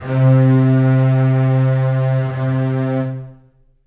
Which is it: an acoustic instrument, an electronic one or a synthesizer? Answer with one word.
acoustic